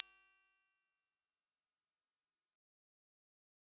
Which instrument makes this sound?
acoustic mallet percussion instrument